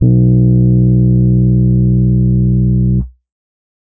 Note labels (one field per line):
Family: keyboard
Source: electronic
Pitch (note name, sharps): B1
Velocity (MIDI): 50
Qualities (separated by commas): dark